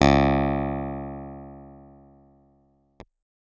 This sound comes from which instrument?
electronic keyboard